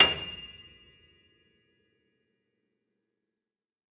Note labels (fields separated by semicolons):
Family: keyboard; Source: acoustic; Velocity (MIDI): 127; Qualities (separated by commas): percussive, reverb